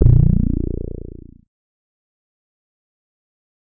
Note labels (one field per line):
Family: bass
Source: synthesizer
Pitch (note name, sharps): A#0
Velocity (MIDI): 75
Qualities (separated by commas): distorted, fast decay